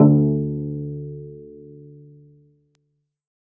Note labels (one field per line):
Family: string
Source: acoustic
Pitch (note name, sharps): D2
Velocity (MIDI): 75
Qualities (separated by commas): dark, reverb